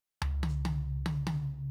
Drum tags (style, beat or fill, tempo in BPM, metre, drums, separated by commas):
half-time rock, fill, 140 BPM, 4/4, hi-hat pedal, high tom, floor tom